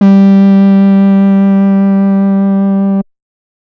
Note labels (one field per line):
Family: bass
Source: synthesizer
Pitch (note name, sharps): G3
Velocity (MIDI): 25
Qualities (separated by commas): distorted